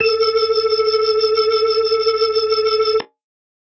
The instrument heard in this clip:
electronic organ